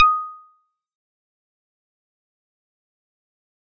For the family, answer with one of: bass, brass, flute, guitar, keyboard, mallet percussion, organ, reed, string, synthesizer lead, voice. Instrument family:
mallet percussion